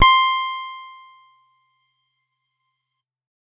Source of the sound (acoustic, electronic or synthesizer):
electronic